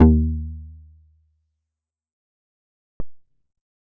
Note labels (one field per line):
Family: bass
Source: synthesizer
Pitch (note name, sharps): D#2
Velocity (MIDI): 100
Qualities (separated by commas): fast decay